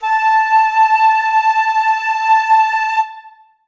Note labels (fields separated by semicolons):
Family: reed; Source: acoustic; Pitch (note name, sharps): A5; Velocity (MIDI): 127; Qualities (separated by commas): reverb